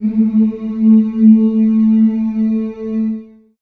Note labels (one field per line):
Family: voice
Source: acoustic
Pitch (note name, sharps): A3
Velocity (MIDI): 100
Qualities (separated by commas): reverb